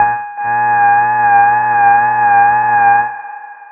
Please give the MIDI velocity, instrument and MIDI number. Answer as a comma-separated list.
100, synthesizer bass, 80